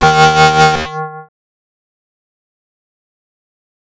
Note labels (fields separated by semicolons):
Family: bass; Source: synthesizer; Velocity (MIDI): 127; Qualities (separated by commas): distorted, fast decay, multiphonic